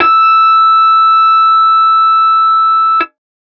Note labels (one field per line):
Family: guitar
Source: electronic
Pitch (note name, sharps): E6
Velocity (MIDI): 100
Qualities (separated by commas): distorted